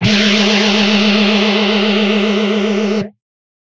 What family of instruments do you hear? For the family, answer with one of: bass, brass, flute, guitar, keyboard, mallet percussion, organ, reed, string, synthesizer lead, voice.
guitar